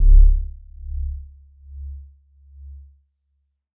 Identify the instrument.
electronic mallet percussion instrument